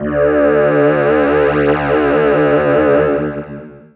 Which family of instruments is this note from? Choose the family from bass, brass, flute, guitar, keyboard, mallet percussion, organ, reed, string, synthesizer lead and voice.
voice